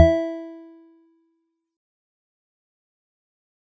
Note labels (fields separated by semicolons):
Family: mallet percussion; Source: acoustic; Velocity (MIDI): 100; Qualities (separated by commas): fast decay, percussive